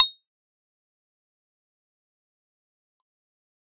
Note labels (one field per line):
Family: keyboard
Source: electronic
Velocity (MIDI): 50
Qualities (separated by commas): fast decay, percussive